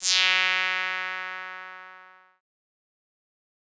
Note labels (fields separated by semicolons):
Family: bass; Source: synthesizer; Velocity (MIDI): 127; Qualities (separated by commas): bright, distorted, fast decay